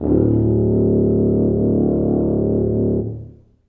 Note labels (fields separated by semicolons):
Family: brass; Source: acoustic; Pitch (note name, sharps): D1; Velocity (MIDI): 75; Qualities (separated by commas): dark, reverb